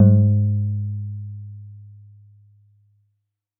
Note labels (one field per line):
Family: guitar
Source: synthesizer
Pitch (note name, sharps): G#2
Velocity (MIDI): 75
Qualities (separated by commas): dark